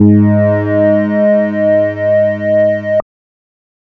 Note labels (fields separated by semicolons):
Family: bass; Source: synthesizer; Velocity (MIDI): 100; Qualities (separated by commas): distorted, multiphonic